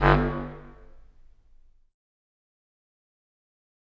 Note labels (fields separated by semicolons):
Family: reed; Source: acoustic; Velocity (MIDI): 100; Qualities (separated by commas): fast decay, reverb